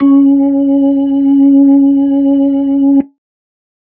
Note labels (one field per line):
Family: organ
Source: electronic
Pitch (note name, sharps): C#4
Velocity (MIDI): 25